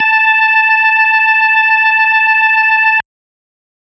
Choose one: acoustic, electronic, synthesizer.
electronic